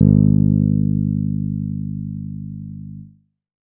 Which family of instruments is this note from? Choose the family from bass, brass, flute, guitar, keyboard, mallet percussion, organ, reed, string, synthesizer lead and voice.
bass